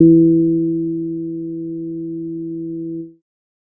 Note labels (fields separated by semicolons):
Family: bass; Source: synthesizer; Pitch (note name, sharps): E3; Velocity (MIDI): 100; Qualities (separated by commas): dark